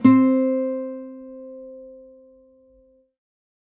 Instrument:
acoustic guitar